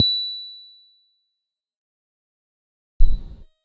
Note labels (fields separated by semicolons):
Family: keyboard; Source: electronic; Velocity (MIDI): 50; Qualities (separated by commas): fast decay